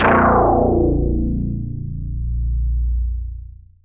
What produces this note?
synthesizer lead